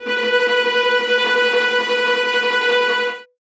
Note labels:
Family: string; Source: acoustic; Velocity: 100; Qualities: bright, non-linear envelope, reverb

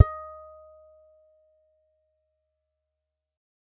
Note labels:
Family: guitar; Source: acoustic; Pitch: D#5; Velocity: 25; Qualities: dark, fast decay, percussive

